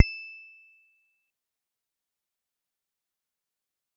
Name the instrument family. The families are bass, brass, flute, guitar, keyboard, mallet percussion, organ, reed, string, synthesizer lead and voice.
guitar